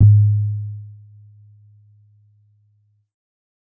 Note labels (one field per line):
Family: keyboard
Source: electronic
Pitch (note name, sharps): G#2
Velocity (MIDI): 50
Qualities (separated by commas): dark